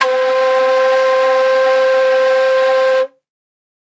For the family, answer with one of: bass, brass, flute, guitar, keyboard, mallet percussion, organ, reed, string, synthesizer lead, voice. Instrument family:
flute